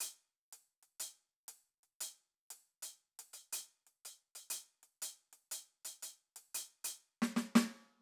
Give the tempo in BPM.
120 BPM